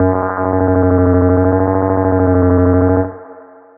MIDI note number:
42